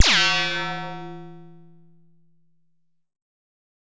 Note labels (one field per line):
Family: bass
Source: synthesizer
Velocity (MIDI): 127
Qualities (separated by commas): bright, distorted